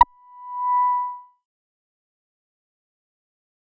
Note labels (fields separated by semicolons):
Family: bass; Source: synthesizer; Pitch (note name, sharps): B5; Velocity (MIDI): 25; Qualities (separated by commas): fast decay